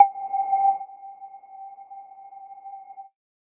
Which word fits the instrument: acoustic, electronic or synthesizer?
electronic